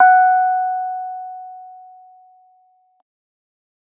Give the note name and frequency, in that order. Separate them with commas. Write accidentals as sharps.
F#5, 740 Hz